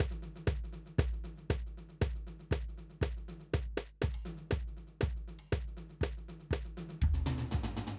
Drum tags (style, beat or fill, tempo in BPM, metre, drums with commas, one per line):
jazz
beat
120 BPM
4/4
percussion, high tom, mid tom, floor tom, kick